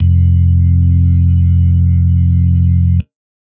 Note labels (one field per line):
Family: organ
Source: electronic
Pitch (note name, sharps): F1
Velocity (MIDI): 50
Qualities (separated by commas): dark